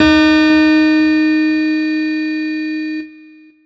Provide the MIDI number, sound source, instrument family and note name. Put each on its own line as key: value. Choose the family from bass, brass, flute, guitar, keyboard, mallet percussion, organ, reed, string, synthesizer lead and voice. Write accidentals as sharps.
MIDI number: 63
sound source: electronic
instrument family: keyboard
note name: D#4